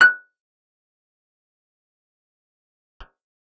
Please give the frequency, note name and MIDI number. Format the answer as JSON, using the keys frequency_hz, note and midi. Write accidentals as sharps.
{"frequency_hz": 1480, "note": "F#6", "midi": 90}